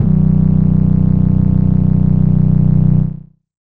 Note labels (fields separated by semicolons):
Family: synthesizer lead; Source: synthesizer; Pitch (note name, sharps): B0; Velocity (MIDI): 50; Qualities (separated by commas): distorted, multiphonic, non-linear envelope